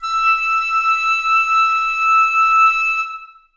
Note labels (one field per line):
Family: flute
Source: acoustic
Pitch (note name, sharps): E6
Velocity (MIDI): 25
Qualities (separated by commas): reverb